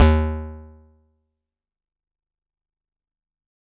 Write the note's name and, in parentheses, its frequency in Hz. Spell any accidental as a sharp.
D#2 (77.78 Hz)